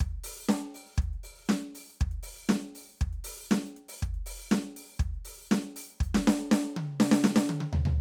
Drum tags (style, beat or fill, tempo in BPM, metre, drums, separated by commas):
disco, beat, 120 BPM, 4/4, closed hi-hat, open hi-hat, hi-hat pedal, snare, high tom, floor tom, kick